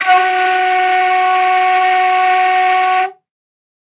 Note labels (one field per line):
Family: flute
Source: acoustic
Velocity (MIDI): 100